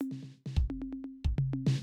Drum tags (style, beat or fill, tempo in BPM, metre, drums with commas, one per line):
Purdie shuffle
fill
130 BPM
4/4
hi-hat pedal, snare, high tom, floor tom, kick